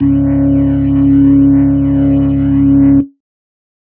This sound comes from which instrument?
electronic keyboard